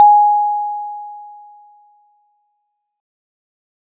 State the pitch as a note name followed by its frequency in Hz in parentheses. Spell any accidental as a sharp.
G#5 (830.6 Hz)